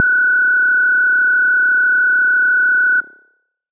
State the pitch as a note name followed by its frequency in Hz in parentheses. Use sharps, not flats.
F#6 (1480 Hz)